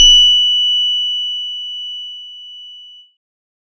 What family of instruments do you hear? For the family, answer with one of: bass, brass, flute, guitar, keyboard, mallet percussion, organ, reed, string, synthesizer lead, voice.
keyboard